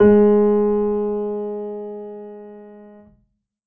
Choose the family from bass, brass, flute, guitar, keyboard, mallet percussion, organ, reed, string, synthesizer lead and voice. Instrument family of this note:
keyboard